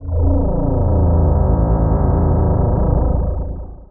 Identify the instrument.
synthesizer voice